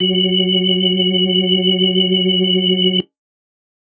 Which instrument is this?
electronic organ